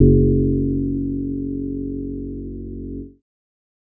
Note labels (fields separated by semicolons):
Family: bass; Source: synthesizer; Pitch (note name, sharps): F#1; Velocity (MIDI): 100; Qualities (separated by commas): dark